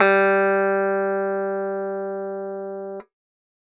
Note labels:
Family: keyboard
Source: electronic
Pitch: G3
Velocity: 127

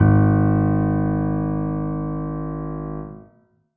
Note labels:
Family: keyboard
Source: acoustic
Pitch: G#1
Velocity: 75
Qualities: reverb

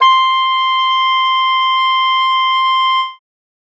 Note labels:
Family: reed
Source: acoustic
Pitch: C6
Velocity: 25

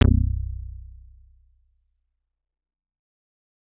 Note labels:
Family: bass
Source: synthesizer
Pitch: B0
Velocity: 75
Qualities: distorted, fast decay

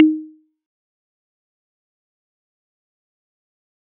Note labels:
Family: mallet percussion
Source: acoustic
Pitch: D#4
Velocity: 75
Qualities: fast decay, percussive

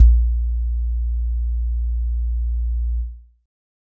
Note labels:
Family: keyboard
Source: electronic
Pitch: A#1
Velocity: 50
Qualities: dark

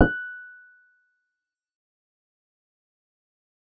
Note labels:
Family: keyboard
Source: synthesizer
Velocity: 25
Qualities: fast decay, percussive

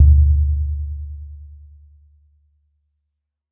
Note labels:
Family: mallet percussion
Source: acoustic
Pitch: D2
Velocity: 75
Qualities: dark, reverb

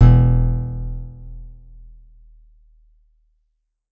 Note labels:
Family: guitar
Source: acoustic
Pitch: E1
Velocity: 50

